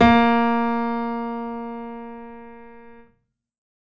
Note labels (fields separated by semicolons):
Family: keyboard; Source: acoustic; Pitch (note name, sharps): A#3; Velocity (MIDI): 100; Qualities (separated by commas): reverb